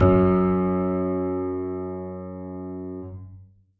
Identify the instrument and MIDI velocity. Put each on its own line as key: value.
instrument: acoustic keyboard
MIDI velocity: 100